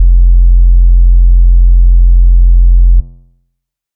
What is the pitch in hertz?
43.65 Hz